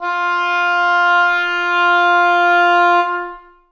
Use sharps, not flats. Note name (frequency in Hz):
F4 (349.2 Hz)